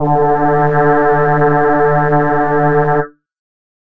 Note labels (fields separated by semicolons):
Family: voice; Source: synthesizer; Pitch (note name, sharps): D3; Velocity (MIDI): 100; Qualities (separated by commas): multiphonic